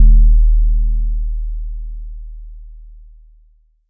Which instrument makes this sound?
electronic mallet percussion instrument